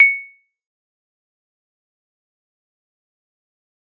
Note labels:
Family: mallet percussion; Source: acoustic; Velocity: 50; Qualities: fast decay, percussive

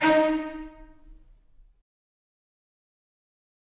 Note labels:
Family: string; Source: acoustic; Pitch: D#4; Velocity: 100; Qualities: fast decay, reverb

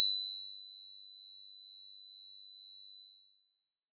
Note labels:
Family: mallet percussion; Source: acoustic; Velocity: 25; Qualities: bright, distorted

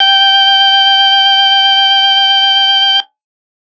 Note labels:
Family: organ; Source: electronic; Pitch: G5; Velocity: 50

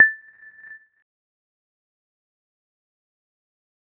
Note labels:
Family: mallet percussion; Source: electronic; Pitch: A6; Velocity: 25; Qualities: fast decay, non-linear envelope, percussive

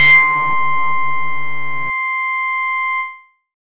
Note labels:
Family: bass; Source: synthesizer; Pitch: C6; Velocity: 100; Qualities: bright, distorted

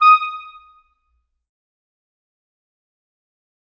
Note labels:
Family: reed; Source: acoustic; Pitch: D#6; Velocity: 75; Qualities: fast decay, percussive, reverb

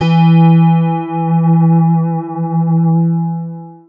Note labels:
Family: guitar; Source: electronic; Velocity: 50; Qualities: long release, multiphonic, non-linear envelope

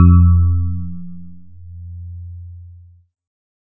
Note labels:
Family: keyboard; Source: electronic; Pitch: F2; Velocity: 100

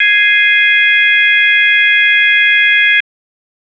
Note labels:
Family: organ; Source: electronic; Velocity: 25; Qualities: bright

